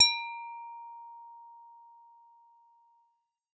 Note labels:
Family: bass; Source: synthesizer; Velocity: 100; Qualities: distorted

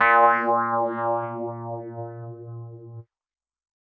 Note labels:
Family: keyboard; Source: electronic; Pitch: A#2; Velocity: 127; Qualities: distorted, non-linear envelope

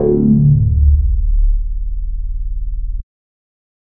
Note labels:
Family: bass; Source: synthesizer; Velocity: 25; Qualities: distorted

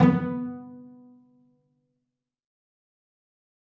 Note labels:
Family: string; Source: acoustic; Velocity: 127; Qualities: dark, fast decay, reverb

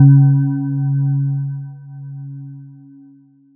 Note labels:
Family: mallet percussion; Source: electronic; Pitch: C#3; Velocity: 25

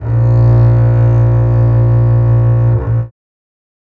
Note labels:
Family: string; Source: acoustic; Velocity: 127; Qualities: reverb

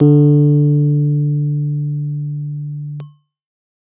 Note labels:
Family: keyboard; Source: electronic; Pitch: D3; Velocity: 50; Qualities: dark

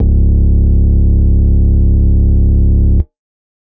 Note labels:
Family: organ; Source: electronic; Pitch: C#1; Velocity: 127; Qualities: distorted

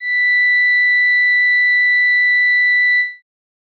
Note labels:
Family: organ; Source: electronic; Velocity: 127; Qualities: bright

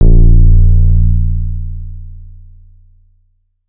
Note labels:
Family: bass; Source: synthesizer; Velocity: 127; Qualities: dark

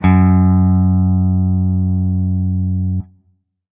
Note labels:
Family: guitar; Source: electronic; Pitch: F#2; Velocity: 75; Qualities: distorted

